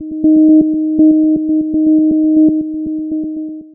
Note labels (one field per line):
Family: synthesizer lead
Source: synthesizer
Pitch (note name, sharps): D#4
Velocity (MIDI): 75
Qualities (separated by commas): dark, long release, tempo-synced